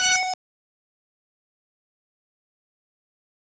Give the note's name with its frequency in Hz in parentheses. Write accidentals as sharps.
F#5 (740 Hz)